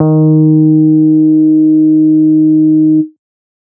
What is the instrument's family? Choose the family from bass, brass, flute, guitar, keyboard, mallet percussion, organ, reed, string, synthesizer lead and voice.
bass